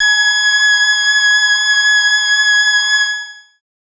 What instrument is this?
synthesizer voice